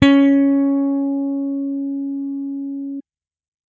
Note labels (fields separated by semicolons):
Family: bass; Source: electronic; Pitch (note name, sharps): C#4; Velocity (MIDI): 127